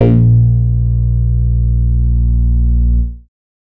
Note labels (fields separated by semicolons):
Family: bass; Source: synthesizer; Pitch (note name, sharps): A#1; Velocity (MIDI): 25; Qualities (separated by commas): distorted